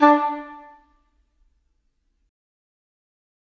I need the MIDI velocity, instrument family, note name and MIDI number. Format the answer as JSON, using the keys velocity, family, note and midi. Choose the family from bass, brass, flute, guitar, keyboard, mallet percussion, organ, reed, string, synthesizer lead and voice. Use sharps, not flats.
{"velocity": 25, "family": "reed", "note": "D4", "midi": 62}